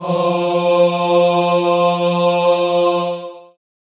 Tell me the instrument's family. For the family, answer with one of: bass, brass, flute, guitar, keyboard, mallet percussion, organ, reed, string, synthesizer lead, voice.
voice